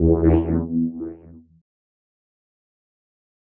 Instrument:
electronic keyboard